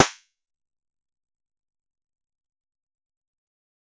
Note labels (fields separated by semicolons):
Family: guitar; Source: synthesizer; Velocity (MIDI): 127; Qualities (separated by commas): fast decay, percussive